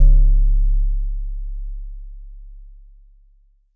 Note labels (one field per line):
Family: mallet percussion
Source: acoustic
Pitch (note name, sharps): C#1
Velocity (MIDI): 50